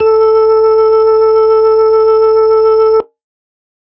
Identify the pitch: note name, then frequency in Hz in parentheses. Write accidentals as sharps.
A4 (440 Hz)